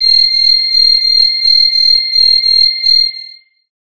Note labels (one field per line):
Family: bass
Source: synthesizer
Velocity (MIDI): 25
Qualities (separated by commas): distorted, multiphonic